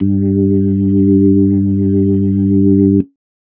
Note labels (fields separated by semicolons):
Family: organ; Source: electronic; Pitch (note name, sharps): G2; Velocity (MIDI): 25; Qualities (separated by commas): dark